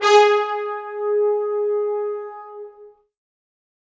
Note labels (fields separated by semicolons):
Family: brass; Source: acoustic; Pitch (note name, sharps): G#4; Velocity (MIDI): 100; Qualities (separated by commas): bright, reverb